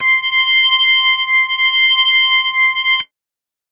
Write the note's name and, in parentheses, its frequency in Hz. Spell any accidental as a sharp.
C6 (1047 Hz)